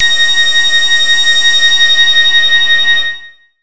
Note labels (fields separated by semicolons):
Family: bass; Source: synthesizer; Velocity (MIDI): 127; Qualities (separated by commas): bright, distorted